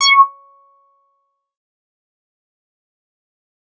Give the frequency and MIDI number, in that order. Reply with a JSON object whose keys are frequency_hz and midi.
{"frequency_hz": 1109, "midi": 85}